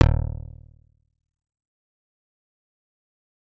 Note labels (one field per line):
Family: bass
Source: synthesizer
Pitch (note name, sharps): D#1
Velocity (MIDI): 127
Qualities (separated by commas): fast decay, percussive